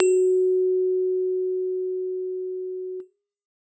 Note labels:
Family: keyboard; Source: acoustic; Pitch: F#4; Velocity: 50

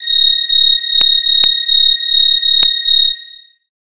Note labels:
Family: bass; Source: synthesizer; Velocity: 50; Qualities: distorted, long release, multiphonic

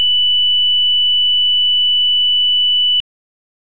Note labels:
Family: organ; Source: electronic; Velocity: 100; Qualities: bright

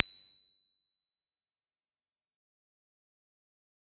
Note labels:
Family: keyboard; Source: electronic; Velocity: 50; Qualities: bright, fast decay

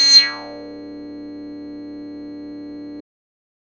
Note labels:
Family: bass; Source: synthesizer; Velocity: 127; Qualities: distorted

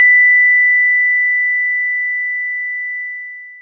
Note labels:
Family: mallet percussion; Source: acoustic; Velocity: 25; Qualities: bright, distorted, long release

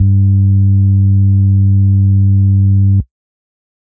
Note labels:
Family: organ; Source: electronic; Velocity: 127; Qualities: distorted

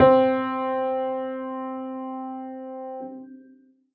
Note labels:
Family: keyboard; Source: acoustic; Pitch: C4; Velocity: 75; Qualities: reverb

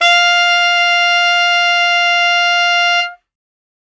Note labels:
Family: reed; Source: acoustic; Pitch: F5; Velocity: 100; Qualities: bright

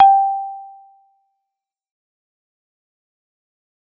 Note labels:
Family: keyboard; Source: electronic; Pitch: G5; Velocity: 25; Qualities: fast decay, percussive

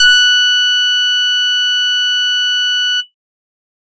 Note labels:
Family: bass; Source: synthesizer; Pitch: F#6; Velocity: 50

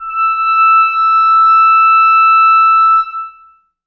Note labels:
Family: reed; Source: acoustic; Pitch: E6; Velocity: 100; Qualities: long release, reverb

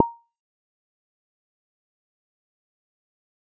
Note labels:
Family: bass; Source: synthesizer; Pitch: A#5; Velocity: 50; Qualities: fast decay, percussive

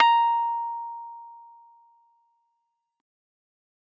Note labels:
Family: keyboard; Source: electronic; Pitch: A#5; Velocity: 100

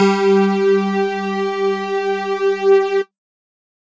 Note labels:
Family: mallet percussion; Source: electronic; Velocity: 100

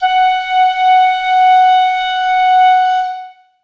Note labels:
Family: flute; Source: acoustic; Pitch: F#5; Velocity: 75; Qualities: reverb

